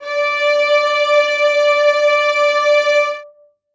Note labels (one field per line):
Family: string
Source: acoustic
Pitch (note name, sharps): D5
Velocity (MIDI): 100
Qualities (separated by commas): reverb